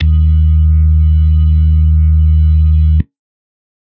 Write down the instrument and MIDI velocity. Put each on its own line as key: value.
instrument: electronic organ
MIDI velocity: 75